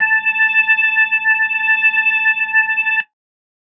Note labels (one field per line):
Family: organ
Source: electronic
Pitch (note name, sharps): A5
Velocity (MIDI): 127